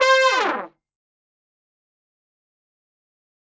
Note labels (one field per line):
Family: brass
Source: acoustic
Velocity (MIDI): 25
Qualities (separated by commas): bright, fast decay, reverb